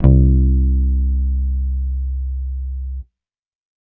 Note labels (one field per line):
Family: bass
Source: electronic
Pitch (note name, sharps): C2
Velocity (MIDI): 50